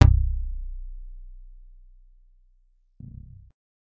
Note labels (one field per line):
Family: guitar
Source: electronic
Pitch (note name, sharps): B0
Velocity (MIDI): 127